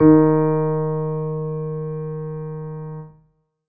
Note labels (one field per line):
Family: keyboard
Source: acoustic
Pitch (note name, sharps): D#3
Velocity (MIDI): 50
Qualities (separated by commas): reverb